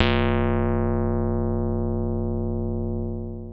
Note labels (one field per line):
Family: keyboard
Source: electronic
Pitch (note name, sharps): C1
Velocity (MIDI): 100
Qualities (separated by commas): distorted, long release